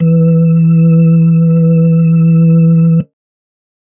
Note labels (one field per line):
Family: organ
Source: electronic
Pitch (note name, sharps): E3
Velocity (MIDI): 100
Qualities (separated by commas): dark